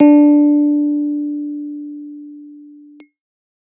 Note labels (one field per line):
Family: keyboard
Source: electronic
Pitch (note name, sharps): D4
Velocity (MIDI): 50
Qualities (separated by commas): dark